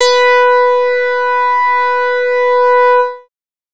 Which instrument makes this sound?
synthesizer bass